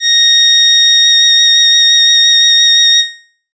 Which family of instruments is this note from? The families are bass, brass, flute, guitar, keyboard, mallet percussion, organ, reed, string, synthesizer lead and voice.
reed